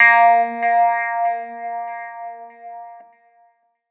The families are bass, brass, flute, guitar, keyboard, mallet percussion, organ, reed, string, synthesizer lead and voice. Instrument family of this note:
keyboard